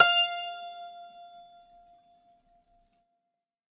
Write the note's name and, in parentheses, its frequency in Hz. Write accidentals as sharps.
F5 (698.5 Hz)